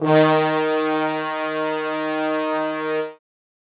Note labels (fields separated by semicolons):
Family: brass; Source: acoustic; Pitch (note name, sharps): D#3; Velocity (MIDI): 127; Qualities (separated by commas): bright, reverb